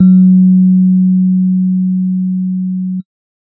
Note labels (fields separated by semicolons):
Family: keyboard; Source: electronic; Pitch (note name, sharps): F#3; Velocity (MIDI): 50; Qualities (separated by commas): dark